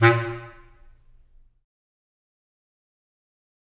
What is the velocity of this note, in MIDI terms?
100